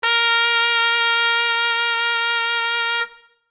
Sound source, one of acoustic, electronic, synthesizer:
acoustic